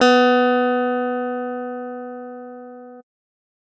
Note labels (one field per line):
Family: keyboard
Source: electronic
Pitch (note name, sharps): B3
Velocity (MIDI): 100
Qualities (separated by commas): bright